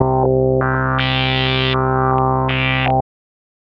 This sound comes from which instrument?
synthesizer bass